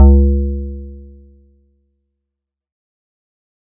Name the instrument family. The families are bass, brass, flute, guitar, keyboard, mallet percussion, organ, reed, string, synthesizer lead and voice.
keyboard